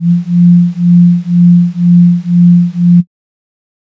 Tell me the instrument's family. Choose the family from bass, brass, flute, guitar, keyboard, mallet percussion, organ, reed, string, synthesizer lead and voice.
flute